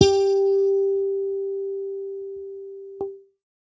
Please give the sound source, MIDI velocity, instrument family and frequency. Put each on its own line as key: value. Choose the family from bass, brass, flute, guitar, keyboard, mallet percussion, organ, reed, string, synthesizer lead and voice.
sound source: electronic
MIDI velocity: 100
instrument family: bass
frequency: 392 Hz